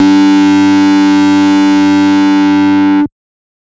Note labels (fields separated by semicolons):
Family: bass; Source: synthesizer; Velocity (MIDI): 75; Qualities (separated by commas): bright, distorted, multiphonic